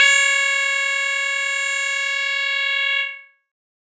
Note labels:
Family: keyboard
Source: electronic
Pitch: C#5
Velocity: 100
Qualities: bright, distorted, multiphonic

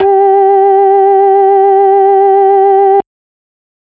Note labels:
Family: organ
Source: electronic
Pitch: G4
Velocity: 100

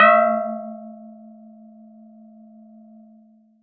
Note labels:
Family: mallet percussion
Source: acoustic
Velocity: 127

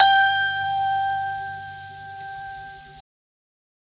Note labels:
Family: keyboard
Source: electronic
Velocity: 127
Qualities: bright

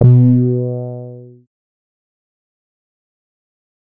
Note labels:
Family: bass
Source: synthesizer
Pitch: B2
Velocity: 50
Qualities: distorted, fast decay

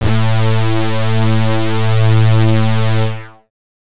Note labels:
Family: bass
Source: synthesizer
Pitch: A2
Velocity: 127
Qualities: bright, distorted

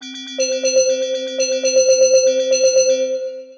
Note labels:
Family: mallet percussion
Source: synthesizer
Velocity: 127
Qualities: bright, long release, multiphonic, tempo-synced

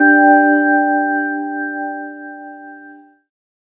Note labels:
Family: keyboard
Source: synthesizer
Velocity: 75

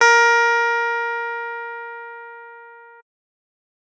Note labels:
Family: keyboard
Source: electronic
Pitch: A#4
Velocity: 100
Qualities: bright

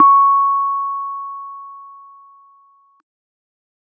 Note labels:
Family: keyboard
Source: electronic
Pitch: C#6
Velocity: 25

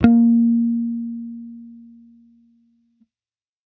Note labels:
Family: bass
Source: electronic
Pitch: A#3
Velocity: 100

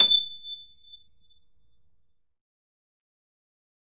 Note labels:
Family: keyboard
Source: electronic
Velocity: 127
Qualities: bright, fast decay, percussive, reverb

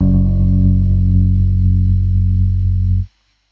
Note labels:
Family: keyboard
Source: electronic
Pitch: F#1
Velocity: 50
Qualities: dark

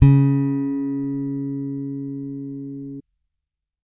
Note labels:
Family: bass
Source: electronic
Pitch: C#3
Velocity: 50

